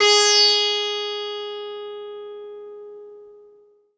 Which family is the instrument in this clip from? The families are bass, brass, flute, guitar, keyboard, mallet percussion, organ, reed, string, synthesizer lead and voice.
guitar